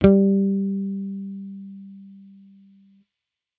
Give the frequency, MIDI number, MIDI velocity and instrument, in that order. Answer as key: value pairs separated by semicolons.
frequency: 196 Hz; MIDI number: 55; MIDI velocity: 25; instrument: electronic bass